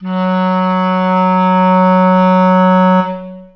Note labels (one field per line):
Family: reed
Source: acoustic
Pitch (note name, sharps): F#3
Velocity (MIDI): 100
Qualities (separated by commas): long release, reverb